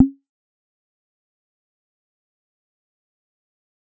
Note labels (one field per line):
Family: bass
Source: synthesizer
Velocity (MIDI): 100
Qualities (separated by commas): fast decay, percussive